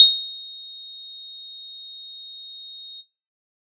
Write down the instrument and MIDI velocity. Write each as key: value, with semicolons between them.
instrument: synthesizer bass; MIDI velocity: 50